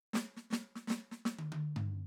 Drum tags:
samba, fill, 116 BPM, 4/4, snare, high tom, floor tom

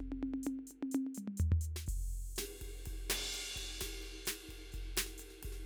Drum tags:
bossa nova, beat, 127 BPM, 4/4, crash, ride, hi-hat pedal, snare, high tom, mid tom, floor tom, kick

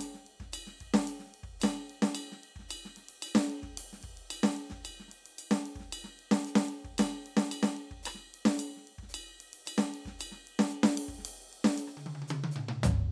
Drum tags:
songo, beat, 112 BPM, 4/4, ride, ride bell, hi-hat pedal, snare, cross-stick, high tom, mid tom, floor tom, kick

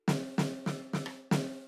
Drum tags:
rock, beat, 120 BPM, 4/4, snare, cross-stick

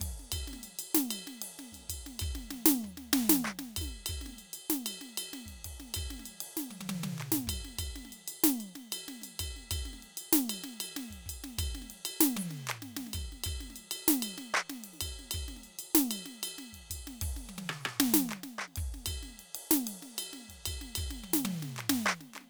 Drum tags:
Afro-Cuban, beat, 128 BPM, 4/4, ride, ride bell, open hi-hat, hi-hat pedal, percussion, snare, cross-stick, high tom, floor tom, kick

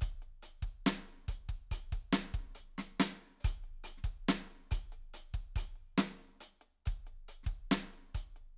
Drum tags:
hip-hop, beat, 140 BPM, 4/4, closed hi-hat, hi-hat pedal, snare, kick

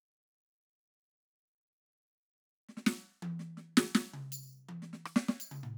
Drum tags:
soft pop, fill, 83 BPM, 4/4, percussion, snare, cross-stick, high tom, mid tom, floor tom

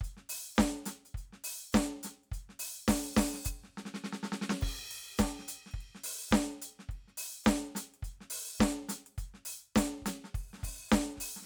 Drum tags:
soul, beat, 105 BPM, 4/4, crash, closed hi-hat, open hi-hat, hi-hat pedal, snare, kick

